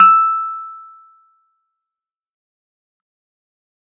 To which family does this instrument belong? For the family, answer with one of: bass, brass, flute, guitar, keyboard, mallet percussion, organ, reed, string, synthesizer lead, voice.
keyboard